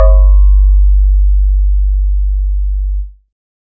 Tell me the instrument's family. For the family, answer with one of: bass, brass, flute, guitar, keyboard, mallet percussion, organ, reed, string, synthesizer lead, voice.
synthesizer lead